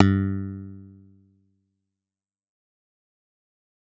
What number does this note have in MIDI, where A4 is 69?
43